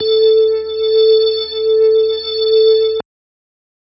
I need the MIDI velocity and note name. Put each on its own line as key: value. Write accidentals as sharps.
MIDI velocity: 50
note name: A4